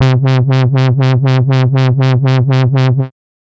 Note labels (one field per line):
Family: bass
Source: synthesizer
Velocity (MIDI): 127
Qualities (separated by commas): bright, distorted, tempo-synced